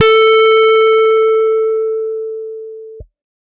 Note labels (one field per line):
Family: guitar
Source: electronic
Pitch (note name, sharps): A4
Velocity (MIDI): 75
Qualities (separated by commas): bright, distorted